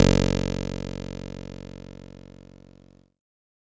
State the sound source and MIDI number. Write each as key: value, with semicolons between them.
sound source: electronic; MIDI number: 30